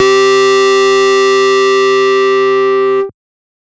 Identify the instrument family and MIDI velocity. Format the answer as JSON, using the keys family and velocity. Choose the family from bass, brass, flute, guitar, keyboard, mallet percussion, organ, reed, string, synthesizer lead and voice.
{"family": "bass", "velocity": 25}